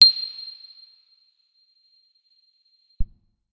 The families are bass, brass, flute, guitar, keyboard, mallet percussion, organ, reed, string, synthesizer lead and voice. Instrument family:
guitar